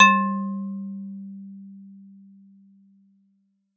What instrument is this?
acoustic mallet percussion instrument